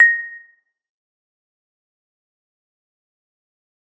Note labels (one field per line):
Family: mallet percussion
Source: acoustic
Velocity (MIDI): 100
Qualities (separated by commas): fast decay, percussive, reverb